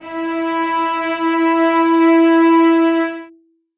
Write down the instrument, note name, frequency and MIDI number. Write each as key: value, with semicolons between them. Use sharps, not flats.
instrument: acoustic string instrument; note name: E4; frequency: 329.6 Hz; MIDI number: 64